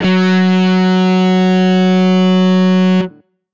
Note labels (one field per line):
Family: guitar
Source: electronic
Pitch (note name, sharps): F#3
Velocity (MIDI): 75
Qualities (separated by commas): bright, distorted